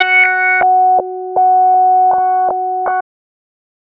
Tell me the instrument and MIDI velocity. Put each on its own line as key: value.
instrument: synthesizer bass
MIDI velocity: 25